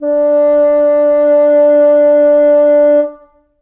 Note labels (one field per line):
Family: reed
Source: acoustic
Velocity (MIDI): 100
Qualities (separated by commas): reverb